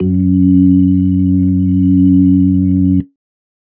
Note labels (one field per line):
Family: organ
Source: electronic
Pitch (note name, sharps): F#2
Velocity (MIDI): 25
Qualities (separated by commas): dark